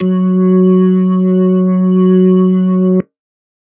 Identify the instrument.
electronic organ